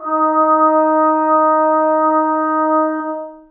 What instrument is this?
acoustic brass instrument